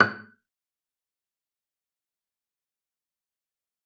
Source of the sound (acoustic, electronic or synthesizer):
acoustic